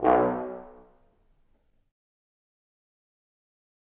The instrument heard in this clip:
acoustic brass instrument